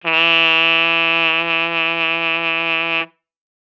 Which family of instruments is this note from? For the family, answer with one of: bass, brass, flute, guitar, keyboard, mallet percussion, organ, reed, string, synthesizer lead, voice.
brass